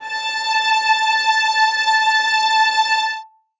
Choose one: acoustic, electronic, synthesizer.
acoustic